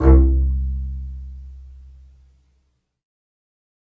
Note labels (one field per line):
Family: string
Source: acoustic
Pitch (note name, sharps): C2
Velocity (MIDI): 50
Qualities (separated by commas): reverb